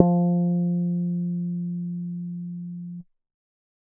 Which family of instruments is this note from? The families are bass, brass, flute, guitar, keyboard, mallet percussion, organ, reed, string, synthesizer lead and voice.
bass